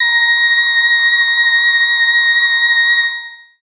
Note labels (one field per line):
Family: voice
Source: synthesizer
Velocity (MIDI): 50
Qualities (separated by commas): bright, long release